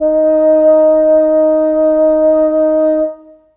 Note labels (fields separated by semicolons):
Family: reed; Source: acoustic; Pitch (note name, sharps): D#4; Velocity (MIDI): 25; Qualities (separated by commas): reverb